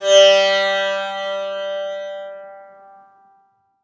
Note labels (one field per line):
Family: guitar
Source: acoustic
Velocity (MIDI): 127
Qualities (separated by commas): bright, reverb